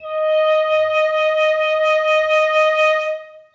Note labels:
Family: flute; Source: acoustic; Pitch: D#5; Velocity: 100; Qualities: reverb

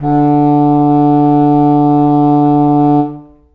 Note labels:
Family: reed; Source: acoustic; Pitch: D3; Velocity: 50; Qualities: reverb

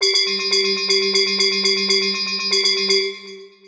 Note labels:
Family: mallet percussion; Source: synthesizer; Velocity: 127; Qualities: bright, long release, multiphonic, tempo-synced

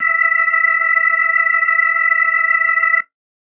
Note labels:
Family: organ; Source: electronic; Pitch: E5; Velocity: 50; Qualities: reverb

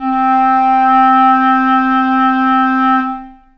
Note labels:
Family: reed; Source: acoustic; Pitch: C4; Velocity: 50; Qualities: long release, reverb

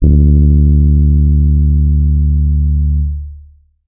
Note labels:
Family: keyboard; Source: electronic; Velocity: 127; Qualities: dark, long release

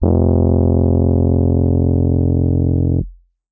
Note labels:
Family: keyboard; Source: electronic; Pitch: F1; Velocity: 100; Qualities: distorted

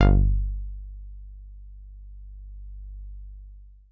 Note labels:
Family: guitar; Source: synthesizer; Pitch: G1; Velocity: 127; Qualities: long release

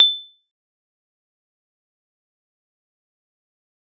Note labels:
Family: mallet percussion; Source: acoustic; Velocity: 75; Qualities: bright, fast decay, percussive

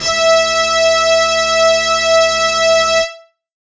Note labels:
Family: guitar; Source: electronic; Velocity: 25; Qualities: distorted

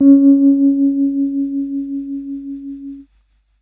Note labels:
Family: keyboard; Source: electronic; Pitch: C#4; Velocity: 50; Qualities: dark

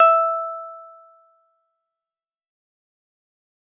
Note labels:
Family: guitar; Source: synthesizer; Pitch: E5; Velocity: 100; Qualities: fast decay

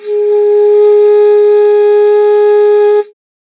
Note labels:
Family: flute; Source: acoustic; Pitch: G#4; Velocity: 75

